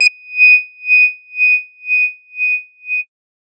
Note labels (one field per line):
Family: bass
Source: synthesizer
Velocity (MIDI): 100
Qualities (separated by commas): bright, distorted